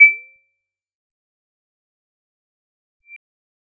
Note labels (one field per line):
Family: bass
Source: synthesizer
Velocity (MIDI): 25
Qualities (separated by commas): fast decay, percussive